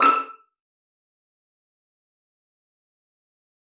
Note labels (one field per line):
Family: string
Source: acoustic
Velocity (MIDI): 50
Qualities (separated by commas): fast decay, percussive, reverb